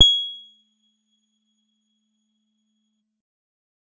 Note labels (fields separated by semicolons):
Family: guitar; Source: electronic; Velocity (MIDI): 25; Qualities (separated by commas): bright, percussive